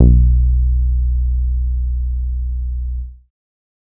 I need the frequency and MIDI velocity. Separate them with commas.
61.74 Hz, 50